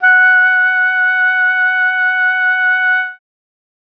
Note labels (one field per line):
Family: reed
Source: acoustic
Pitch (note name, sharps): F#5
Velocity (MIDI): 25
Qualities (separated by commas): bright